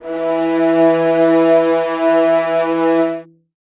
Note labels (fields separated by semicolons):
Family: string; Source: acoustic; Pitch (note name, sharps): E3; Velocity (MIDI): 50; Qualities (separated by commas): reverb